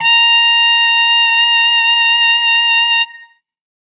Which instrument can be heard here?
acoustic brass instrument